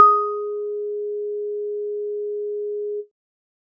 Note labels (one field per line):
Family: keyboard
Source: electronic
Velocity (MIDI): 50